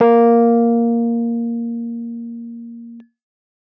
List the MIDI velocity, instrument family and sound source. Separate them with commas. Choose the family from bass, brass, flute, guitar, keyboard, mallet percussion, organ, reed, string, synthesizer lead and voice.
127, keyboard, electronic